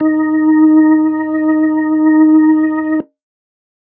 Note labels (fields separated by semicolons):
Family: organ; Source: electronic; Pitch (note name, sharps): D#4; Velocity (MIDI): 100